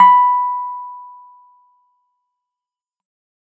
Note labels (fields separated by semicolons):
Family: keyboard; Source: electronic; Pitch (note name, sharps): B5; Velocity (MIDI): 75; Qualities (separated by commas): fast decay